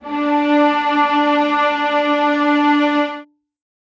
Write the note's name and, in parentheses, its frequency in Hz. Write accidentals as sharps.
D4 (293.7 Hz)